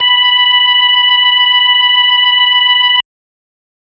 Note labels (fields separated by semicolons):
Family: organ; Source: electronic; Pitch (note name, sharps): B5; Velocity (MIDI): 25; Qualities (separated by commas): distorted